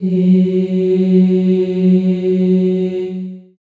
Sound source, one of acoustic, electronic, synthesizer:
acoustic